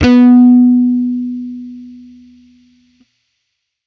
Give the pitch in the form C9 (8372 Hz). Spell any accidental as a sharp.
B3 (246.9 Hz)